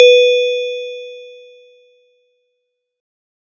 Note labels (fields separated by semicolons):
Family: mallet percussion; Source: acoustic; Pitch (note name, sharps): B4; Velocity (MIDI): 75